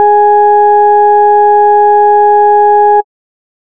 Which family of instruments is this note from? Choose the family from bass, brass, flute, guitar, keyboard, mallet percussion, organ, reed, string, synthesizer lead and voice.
bass